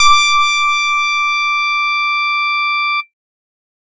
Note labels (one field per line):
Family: bass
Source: synthesizer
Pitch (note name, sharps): D6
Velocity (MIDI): 127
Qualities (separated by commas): bright, distorted